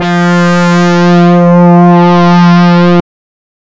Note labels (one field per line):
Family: reed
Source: synthesizer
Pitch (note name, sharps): F3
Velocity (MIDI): 100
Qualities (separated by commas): distorted, non-linear envelope